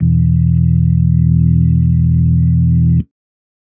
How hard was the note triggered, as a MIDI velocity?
50